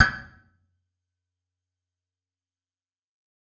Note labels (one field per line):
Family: guitar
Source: electronic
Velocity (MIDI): 100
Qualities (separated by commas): fast decay, percussive, reverb